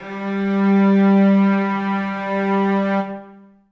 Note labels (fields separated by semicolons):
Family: string; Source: acoustic; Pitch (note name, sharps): G3; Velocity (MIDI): 75; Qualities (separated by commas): long release, reverb